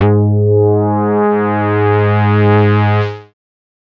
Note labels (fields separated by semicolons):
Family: bass; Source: synthesizer; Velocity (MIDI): 100; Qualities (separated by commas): distorted, multiphonic